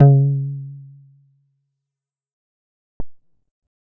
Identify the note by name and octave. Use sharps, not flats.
C#3